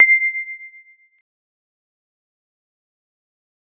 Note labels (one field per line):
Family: keyboard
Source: electronic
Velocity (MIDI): 50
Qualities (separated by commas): fast decay, percussive